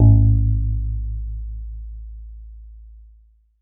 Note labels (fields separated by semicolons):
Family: guitar; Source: synthesizer; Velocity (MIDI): 100; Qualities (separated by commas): dark